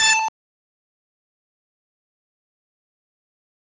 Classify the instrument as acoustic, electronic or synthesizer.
synthesizer